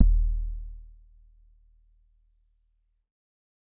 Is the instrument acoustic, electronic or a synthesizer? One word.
electronic